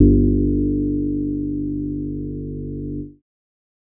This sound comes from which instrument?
synthesizer bass